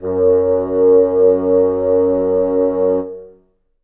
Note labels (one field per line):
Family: reed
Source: acoustic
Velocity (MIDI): 50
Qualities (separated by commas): reverb